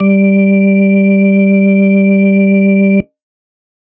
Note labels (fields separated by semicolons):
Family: organ; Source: electronic; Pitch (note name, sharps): G3; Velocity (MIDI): 75